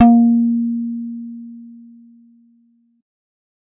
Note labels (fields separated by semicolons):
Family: bass; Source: synthesizer; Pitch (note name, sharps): A#3; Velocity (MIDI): 50